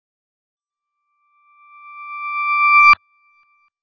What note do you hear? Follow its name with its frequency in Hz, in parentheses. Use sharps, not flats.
D6 (1175 Hz)